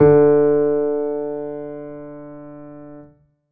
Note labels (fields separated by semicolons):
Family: keyboard; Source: acoustic; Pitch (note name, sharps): D3; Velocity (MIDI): 50; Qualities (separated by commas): reverb